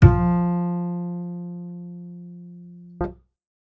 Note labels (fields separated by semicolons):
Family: bass; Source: acoustic; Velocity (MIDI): 75